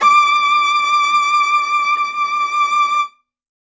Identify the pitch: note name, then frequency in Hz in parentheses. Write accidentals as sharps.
D6 (1175 Hz)